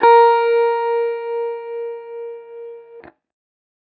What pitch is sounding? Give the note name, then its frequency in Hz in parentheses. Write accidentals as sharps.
A#4 (466.2 Hz)